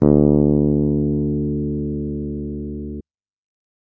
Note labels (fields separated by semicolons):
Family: bass; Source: electronic; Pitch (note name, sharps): D2; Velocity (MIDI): 100